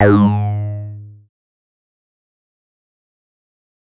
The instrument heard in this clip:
synthesizer bass